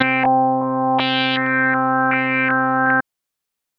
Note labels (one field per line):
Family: bass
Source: synthesizer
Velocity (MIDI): 25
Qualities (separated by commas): tempo-synced